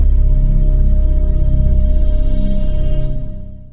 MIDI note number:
12